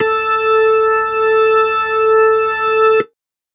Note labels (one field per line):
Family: organ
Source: electronic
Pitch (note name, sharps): A4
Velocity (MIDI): 50